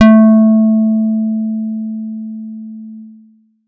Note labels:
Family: guitar; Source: electronic; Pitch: A3; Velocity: 127

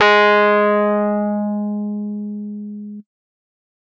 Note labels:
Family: keyboard; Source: electronic; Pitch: G#3; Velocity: 127; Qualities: distorted

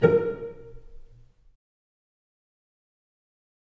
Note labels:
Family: string; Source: acoustic; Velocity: 75; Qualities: dark, fast decay, reverb

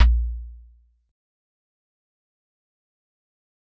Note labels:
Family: mallet percussion; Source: acoustic; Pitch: A#1; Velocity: 25; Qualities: fast decay, percussive

